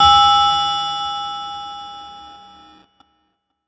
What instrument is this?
electronic keyboard